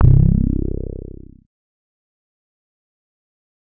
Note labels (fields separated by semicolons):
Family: bass; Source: synthesizer; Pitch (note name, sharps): C1; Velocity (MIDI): 127; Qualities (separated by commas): distorted, fast decay